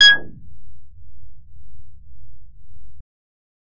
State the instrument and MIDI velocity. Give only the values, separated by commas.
synthesizer bass, 127